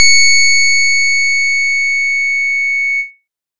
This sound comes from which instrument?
electronic keyboard